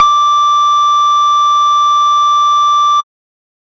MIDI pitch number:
86